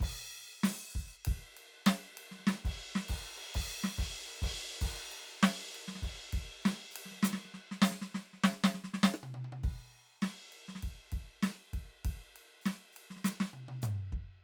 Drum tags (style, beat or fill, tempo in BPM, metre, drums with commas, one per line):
rock
beat
100 BPM
4/4
crash, ride, closed hi-hat, open hi-hat, hi-hat pedal, snare, cross-stick, high tom, mid tom, kick